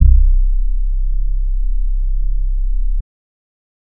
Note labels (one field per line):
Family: bass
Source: synthesizer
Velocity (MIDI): 25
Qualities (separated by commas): dark